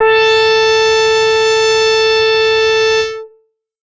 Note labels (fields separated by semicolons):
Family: bass; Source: synthesizer; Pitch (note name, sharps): A4; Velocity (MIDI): 127; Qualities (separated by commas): distorted